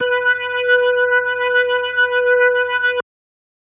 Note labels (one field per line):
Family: organ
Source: electronic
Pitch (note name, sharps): B4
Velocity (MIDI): 100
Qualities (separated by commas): distorted